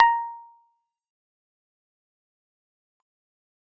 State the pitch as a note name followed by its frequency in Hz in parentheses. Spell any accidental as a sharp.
A#5 (932.3 Hz)